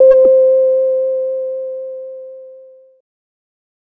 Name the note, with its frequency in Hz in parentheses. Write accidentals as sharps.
C5 (523.3 Hz)